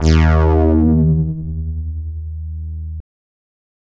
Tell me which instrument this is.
synthesizer bass